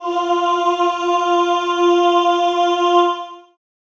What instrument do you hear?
acoustic voice